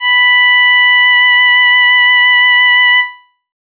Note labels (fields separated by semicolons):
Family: reed; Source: synthesizer; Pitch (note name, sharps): B5; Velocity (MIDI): 127